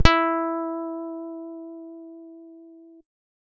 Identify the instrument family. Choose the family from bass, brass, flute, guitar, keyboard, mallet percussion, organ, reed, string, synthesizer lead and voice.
guitar